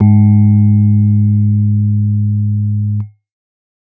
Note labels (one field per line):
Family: keyboard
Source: electronic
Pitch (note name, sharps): G#2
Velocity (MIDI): 25